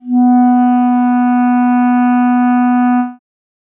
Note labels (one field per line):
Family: reed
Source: acoustic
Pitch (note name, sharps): B3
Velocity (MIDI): 25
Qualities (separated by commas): dark